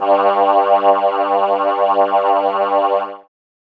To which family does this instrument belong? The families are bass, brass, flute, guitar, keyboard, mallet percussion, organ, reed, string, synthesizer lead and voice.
keyboard